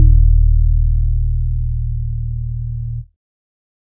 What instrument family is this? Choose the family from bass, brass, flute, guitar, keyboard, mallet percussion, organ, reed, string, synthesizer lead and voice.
organ